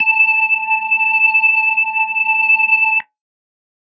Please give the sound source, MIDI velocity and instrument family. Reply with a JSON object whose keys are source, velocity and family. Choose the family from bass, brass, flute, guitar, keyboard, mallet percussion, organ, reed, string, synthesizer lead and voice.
{"source": "electronic", "velocity": 100, "family": "organ"}